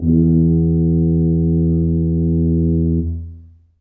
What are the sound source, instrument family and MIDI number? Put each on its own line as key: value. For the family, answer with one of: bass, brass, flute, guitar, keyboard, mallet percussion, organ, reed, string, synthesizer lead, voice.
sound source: acoustic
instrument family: brass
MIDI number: 40